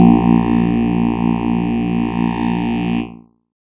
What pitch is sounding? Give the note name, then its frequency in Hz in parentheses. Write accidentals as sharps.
A#1 (58.27 Hz)